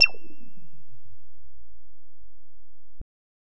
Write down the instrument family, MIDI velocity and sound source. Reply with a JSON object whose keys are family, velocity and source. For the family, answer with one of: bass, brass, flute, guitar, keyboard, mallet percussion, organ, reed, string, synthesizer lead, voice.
{"family": "bass", "velocity": 50, "source": "synthesizer"}